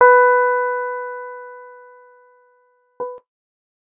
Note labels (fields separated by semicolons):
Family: guitar; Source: electronic; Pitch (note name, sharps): B4; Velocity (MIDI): 25